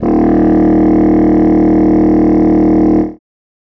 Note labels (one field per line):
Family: reed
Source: acoustic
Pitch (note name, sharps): D#1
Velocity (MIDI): 127